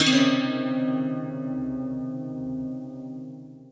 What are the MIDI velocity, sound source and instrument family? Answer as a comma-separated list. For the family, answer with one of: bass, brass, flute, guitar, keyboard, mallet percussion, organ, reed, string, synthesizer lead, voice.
25, acoustic, guitar